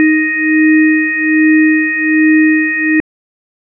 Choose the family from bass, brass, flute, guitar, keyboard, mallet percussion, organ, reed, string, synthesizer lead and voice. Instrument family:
organ